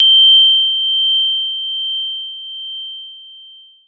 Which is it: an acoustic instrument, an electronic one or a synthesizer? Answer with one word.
electronic